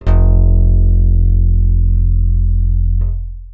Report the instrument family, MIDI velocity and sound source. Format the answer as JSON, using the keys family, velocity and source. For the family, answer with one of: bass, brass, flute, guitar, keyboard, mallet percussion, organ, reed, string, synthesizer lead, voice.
{"family": "bass", "velocity": 50, "source": "synthesizer"}